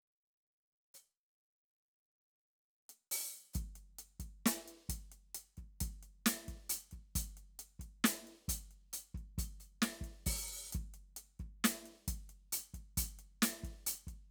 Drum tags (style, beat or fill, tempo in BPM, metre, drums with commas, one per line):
hip-hop
beat
67 BPM
4/4
closed hi-hat, open hi-hat, hi-hat pedal, snare, kick